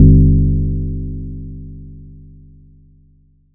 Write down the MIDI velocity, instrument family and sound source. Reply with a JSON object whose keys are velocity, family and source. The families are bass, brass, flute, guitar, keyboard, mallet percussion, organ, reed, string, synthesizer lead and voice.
{"velocity": 75, "family": "mallet percussion", "source": "acoustic"}